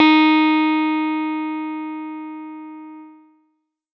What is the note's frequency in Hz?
311.1 Hz